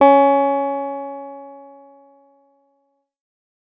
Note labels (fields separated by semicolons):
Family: guitar; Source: electronic; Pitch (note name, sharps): C#4; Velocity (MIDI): 25